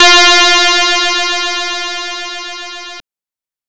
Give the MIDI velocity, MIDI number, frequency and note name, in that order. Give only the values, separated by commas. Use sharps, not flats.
127, 65, 349.2 Hz, F4